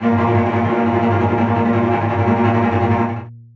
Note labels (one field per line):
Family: string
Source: acoustic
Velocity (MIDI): 127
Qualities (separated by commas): bright, long release, non-linear envelope, reverb